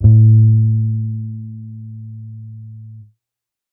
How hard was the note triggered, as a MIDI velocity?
127